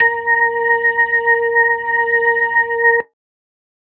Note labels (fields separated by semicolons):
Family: organ; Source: electronic; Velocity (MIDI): 75